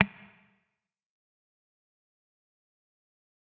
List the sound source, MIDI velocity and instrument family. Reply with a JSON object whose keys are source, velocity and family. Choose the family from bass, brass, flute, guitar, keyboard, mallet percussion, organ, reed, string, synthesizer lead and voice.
{"source": "electronic", "velocity": 25, "family": "guitar"}